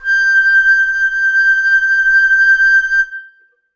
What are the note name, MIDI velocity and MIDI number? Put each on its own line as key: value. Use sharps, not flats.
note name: G6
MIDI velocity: 50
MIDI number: 91